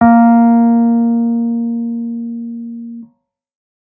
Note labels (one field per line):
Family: keyboard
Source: electronic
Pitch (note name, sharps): A#3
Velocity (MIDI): 75